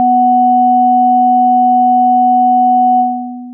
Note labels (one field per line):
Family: synthesizer lead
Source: synthesizer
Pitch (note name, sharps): B3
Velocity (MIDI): 75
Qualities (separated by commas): long release